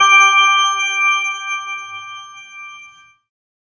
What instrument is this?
synthesizer keyboard